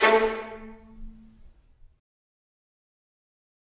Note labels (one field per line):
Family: string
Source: acoustic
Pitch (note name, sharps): A3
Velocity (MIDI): 75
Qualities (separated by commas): fast decay, reverb